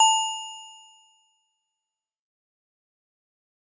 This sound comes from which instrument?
acoustic mallet percussion instrument